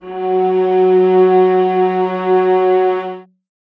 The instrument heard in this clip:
acoustic string instrument